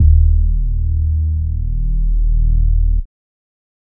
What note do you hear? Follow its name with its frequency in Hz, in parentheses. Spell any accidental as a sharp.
D#1 (38.89 Hz)